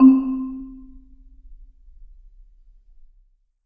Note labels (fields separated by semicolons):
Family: mallet percussion; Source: acoustic; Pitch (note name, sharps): C4; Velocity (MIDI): 50; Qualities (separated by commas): dark, reverb